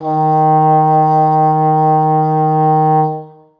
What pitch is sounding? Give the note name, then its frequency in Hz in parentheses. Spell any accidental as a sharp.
D#3 (155.6 Hz)